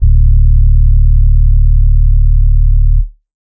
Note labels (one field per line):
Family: keyboard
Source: electronic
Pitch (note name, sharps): D1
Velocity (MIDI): 25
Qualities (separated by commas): dark